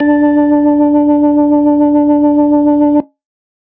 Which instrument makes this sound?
electronic organ